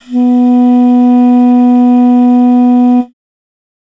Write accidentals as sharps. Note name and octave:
B3